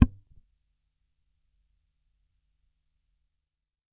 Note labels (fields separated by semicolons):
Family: bass; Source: electronic; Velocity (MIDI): 25; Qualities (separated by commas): percussive